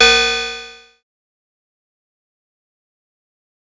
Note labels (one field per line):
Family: bass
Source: synthesizer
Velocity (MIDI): 50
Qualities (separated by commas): bright, distorted, fast decay